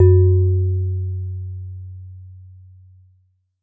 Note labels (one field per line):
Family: mallet percussion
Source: acoustic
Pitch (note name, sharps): F#2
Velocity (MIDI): 75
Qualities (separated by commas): dark